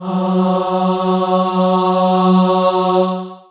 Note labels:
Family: voice; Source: acoustic; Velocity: 127; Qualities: reverb

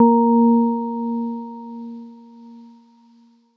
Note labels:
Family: keyboard; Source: electronic; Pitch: A#3; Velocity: 75; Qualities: dark

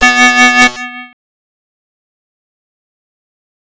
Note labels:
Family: bass; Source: synthesizer; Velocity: 75; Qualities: bright, distorted, fast decay, multiphonic

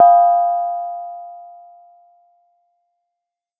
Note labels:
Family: mallet percussion; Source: acoustic; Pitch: F5; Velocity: 127; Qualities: reverb

